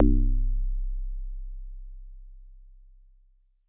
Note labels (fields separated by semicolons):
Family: guitar; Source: synthesizer; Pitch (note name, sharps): C1; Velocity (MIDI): 75; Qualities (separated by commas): dark